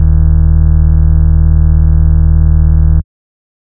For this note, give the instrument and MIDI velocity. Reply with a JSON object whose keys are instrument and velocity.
{"instrument": "synthesizer bass", "velocity": 100}